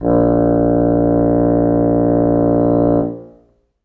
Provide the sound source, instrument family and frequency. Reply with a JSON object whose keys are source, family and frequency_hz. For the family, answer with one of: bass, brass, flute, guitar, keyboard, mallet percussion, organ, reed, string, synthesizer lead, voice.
{"source": "acoustic", "family": "reed", "frequency_hz": 58.27}